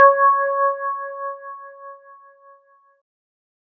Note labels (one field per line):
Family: keyboard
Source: electronic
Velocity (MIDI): 75